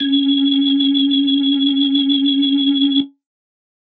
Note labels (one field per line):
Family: organ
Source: electronic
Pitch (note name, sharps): C#4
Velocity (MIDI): 127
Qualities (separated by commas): bright